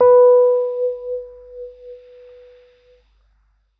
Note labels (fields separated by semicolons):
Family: keyboard; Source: electronic; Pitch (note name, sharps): B4; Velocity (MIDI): 50